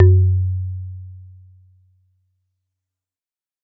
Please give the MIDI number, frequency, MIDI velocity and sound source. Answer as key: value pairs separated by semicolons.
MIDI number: 42; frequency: 92.5 Hz; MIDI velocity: 50; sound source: acoustic